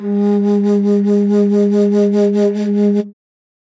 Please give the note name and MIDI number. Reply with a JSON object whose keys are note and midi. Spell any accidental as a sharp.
{"note": "G#3", "midi": 56}